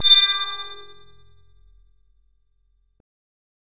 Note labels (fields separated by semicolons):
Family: bass; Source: synthesizer; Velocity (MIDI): 127; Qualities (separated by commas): bright, distorted